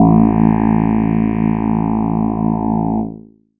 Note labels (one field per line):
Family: keyboard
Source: electronic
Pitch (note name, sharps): A1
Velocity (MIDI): 50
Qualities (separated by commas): distorted, multiphonic